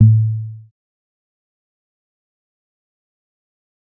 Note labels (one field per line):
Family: bass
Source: synthesizer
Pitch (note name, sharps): A2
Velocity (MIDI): 100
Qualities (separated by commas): dark, fast decay, percussive